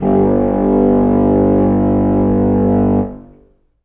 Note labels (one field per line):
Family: reed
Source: acoustic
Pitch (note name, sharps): G1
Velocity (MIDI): 25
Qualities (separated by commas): reverb